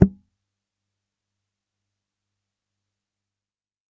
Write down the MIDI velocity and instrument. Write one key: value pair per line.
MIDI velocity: 25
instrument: electronic bass